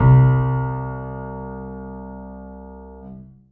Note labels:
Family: keyboard; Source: acoustic; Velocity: 100; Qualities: reverb

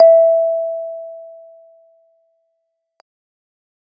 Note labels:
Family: keyboard; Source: electronic; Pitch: E5; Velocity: 25

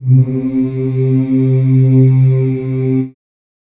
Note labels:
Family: voice; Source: acoustic; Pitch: C3; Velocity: 127; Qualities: dark, reverb

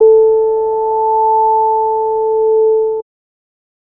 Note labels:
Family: bass; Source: synthesizer; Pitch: A4; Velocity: 127; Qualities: distorted

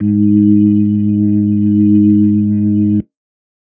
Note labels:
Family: organ; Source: electronic; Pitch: G#2; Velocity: 50; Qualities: dark

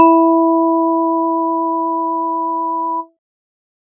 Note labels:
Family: organ; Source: electronic; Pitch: E4; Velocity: 25

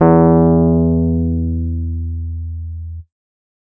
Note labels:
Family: keyboard; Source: electronic; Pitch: E2; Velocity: 75; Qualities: distorted

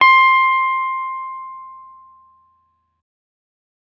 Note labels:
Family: guitar; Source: electronic; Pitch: C6; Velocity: 127

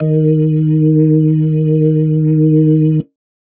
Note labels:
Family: organ; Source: electronic; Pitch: D#3; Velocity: 25

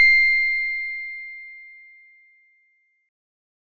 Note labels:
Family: organ; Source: electronic; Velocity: 127

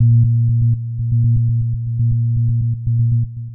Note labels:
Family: synthesizer lead; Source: synthesizer; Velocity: 50; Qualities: dark, long release, tempo-synced

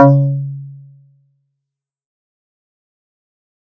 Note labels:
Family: guitar; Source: synthesizer; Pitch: C#3; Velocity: 100; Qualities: dark, fast decay

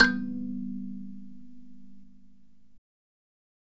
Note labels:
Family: mallet percussion; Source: acoustic; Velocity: 127; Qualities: reverb

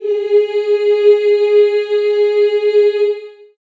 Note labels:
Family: voice; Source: acoustic; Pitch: G#4; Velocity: 100; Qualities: long release, reverb

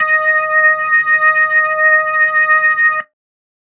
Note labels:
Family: organ; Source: electronic; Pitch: D#5; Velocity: 50

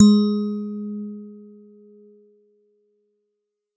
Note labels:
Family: mallet percussion; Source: acoustic; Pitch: G#3; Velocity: 75

